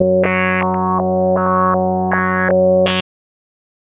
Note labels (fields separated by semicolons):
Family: bass; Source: synthesizer; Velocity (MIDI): 127; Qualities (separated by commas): tempo-synced